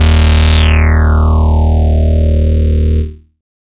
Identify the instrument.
synthesizer bass